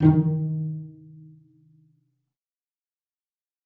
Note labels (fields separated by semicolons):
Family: string; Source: acoustic; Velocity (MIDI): 100; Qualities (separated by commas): dark, fast decay, reverb